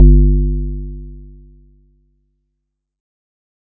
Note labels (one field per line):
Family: keyboard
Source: electronic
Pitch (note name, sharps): G1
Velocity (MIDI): 127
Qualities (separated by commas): dark